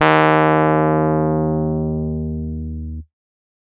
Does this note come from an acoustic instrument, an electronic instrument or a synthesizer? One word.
electronic